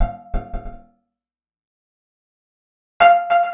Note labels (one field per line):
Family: guitar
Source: acoustic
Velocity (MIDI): 25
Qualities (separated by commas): percussive, reverb